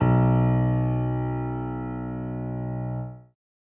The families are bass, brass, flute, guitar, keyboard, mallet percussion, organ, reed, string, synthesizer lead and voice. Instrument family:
keyboard